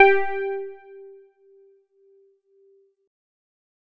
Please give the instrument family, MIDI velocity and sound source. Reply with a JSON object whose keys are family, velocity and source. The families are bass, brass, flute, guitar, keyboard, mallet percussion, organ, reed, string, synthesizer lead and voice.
{"family": "keyboard", "velocity": 127, "source": "electronic"}